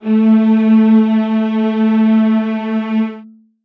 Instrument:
acoustic string instrument